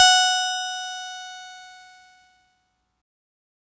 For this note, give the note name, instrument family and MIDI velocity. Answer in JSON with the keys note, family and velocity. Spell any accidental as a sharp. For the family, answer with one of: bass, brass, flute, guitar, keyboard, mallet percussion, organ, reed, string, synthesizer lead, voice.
{"note": "F#5", "family": "keyboard", "velocity": 25}